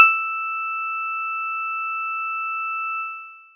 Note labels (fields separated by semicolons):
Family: mallet percussion; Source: acoustic; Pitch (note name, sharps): E6; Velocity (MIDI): 25